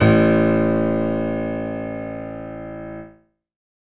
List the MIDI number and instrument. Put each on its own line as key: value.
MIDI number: 33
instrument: acoustic keyboard